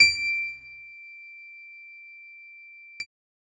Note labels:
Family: keyboard; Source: electronic; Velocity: 127; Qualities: bright

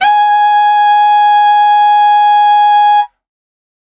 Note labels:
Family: reed; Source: acoustic; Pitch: G#5; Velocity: 50; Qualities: bright

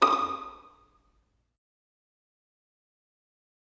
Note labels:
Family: string; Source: acoustic; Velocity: 25; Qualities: fast decay, percussive, reverb

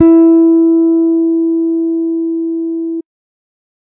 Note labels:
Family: bass; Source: electronic; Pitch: E4; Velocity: 50

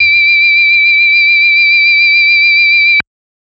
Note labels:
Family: organ; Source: electronic; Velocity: 50; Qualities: multiphonic

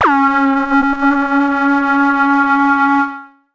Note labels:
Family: synthesizer lead; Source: synthesizer; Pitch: C#4; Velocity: 25; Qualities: distorted, multiphonic, non-linear envelope

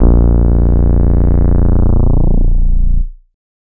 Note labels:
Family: bass; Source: synthesizer; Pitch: A#0; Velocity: 50; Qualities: distorted

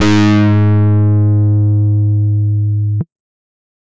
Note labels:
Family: guitar; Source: electronic; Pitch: G#2; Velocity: 127; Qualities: bright, distorted

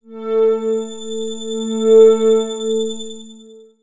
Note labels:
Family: synthesizer lead; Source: synthesizer; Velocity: 25; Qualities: long release, non-linear envelope

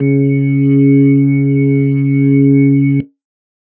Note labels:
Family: organ; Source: electronic; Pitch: C#3; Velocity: 50

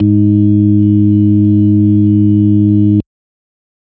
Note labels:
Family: organ; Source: electronic; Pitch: G#2; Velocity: 127

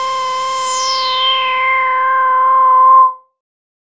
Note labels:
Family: bass; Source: synthesizer; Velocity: 50; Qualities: bright, distorted, non-linear envelope

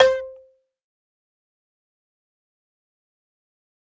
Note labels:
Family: mallet percussion; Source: acoustic; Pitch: C5; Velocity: 50; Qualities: fast decay, percussive, reverb

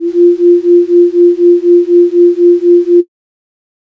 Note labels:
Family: flute; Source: synthesizer; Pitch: F4; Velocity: 25

